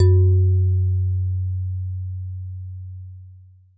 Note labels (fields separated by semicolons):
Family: mallet percussion; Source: acoustic; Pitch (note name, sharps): F#2; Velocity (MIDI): 75; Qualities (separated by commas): long release